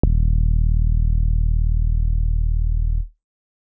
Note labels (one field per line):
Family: keyboard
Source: electronic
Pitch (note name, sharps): D#1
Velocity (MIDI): 50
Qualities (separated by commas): distorted